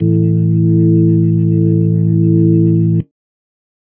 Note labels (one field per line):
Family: organ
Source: electronic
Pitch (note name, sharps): A1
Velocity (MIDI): 25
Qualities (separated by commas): dark